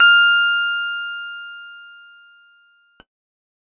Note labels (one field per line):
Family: keyboard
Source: electronic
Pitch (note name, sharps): F6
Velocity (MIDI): 75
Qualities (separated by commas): bright